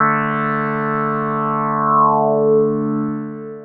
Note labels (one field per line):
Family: synthesizer lead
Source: synthesizer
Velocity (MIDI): 25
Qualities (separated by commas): long release